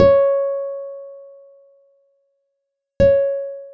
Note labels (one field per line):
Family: guitar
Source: acoustic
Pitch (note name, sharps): C#5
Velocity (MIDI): 75